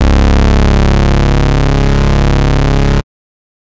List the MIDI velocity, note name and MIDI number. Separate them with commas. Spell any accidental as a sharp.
50, C#1, 25